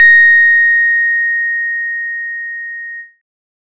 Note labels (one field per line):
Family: bass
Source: synthesizer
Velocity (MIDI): 127